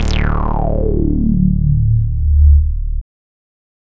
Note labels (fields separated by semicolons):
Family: bass; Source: synthesizer; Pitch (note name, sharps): D1; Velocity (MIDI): 100; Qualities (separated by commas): distorted